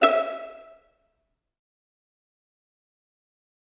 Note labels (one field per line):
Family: string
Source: acoustic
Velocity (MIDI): 100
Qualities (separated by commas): dark, fast decay, percussive, reverb